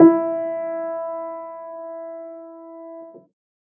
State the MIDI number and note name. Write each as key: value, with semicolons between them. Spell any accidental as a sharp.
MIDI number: 64; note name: E4